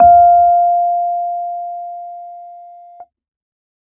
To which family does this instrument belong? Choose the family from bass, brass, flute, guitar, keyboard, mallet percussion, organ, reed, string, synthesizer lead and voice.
keyboard